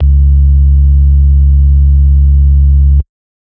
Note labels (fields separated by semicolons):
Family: organ; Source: electronic; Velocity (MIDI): 100; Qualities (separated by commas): dark